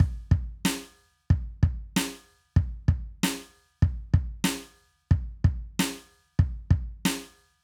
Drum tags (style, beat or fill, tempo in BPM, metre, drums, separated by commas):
rock, beat, 94 BPM, 4/4, snare, kick